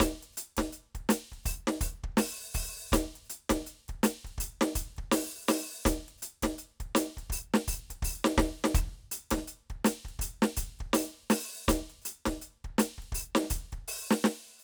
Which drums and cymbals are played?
closed hi-hat, open hi-hat, hi-hat pedal, snare, cross-stick and kick